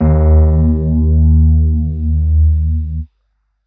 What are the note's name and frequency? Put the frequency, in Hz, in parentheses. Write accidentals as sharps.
D#2 (77.78 Hz)